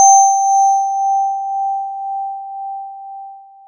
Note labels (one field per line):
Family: mallet percussion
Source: acoustic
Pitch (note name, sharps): G5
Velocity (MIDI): 25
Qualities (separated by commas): bright, long release